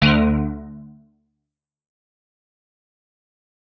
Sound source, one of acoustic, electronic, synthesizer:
electronic